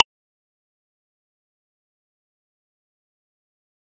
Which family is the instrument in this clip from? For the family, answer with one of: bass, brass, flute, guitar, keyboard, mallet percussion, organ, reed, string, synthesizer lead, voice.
mallet percussion